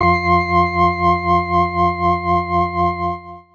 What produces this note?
electronic organ